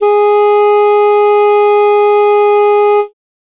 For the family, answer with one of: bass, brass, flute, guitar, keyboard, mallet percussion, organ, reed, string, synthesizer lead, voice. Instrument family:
reed